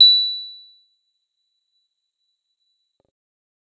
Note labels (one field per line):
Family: bass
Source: synthesizer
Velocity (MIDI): 75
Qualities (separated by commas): bright, percussive